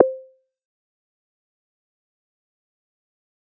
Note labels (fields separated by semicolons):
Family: bass; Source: synthesizer; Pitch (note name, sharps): C5; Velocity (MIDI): 100; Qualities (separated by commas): dark, fast decay, percussive